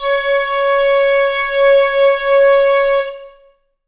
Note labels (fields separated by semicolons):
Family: flute; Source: acoustic; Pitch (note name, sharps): C#5; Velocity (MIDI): 75; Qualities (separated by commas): reverb